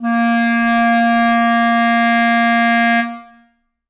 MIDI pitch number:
58